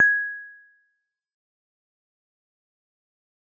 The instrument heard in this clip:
acoustic mallet percussion instrument